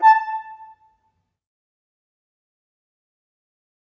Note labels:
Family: flute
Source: acoustic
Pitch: A5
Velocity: 50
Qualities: fast decay, percussive, reverb

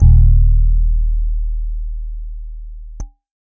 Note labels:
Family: keyboard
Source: electronic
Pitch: D#1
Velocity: 50

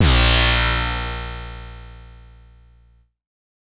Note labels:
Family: bass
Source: synthesizer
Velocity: 100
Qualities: bright, distorted

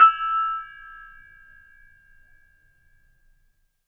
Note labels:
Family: mallet percussion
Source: acoustic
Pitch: E6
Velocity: 75

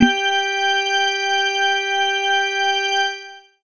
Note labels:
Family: organ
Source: electronic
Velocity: 25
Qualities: reverb

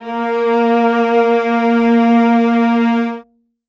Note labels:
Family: string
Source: acoustic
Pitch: A#3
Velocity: 100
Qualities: reverb

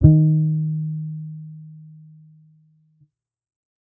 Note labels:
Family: bass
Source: electronic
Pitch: D#3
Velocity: 75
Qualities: dark

